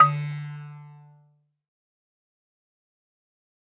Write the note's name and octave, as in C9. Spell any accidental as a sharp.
D3